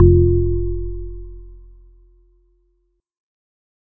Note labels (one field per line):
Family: organ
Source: electronic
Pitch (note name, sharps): F1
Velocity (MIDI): 25